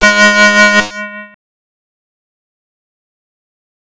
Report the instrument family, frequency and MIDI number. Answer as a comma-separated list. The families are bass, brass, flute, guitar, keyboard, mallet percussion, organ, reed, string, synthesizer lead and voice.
bass, 207.7 Hz, 56